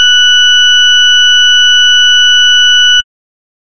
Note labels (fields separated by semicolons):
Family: bass; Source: synthesizer; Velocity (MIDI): 100; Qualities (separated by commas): distorted